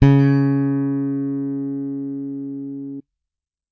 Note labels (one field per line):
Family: bass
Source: electronic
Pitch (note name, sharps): C#3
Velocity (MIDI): 100